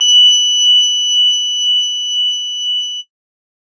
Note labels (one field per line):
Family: bass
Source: synthesizer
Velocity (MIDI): 127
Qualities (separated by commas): bright, distorted